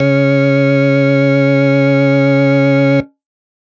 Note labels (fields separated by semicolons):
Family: organ; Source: electronic; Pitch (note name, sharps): C#3; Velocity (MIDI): 50; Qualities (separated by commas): distorted